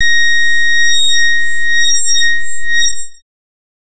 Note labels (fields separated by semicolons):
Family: bass; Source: synthesizer; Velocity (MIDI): 75; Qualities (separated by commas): non-linear envelope